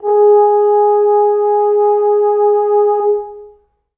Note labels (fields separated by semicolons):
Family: brass; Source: acoustic; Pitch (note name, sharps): G#4; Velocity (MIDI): 25; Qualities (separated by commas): long release, reverb